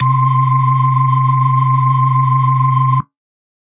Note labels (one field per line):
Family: organ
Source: electronic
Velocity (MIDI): 75